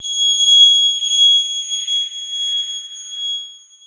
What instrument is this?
electronic keyboard